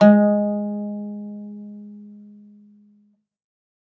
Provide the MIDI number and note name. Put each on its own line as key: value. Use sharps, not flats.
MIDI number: 56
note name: G#3